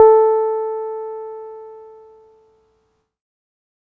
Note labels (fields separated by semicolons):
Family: keyboard; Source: electronic; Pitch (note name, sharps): A4; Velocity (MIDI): 50; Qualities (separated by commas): dark